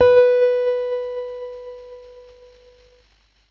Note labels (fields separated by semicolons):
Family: keyboard; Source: electronic; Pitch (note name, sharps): B4; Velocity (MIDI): 50; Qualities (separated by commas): distorted, tempo-synced